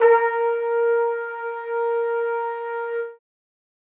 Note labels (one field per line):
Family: brass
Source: acoustic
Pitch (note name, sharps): A#4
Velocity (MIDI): 25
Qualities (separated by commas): reverb